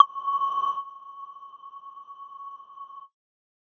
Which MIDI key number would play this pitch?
85